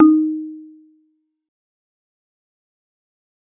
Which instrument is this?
acoustic mallet percussion instrument